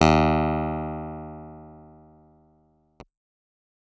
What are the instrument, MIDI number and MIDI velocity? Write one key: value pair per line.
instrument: electronic keyboard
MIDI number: 39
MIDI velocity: 127